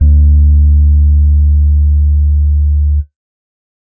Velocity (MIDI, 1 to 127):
50